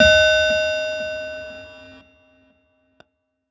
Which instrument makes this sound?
electronic keyboard